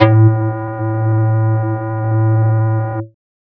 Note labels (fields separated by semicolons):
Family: flute; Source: synthesizer; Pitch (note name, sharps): A2; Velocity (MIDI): 127